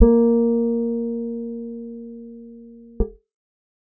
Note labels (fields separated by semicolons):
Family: guitar; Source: acoustic; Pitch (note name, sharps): A#3; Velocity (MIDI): 25; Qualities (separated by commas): dark